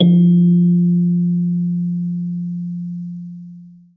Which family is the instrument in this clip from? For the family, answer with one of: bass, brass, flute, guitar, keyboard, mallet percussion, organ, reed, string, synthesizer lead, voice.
mallet percussion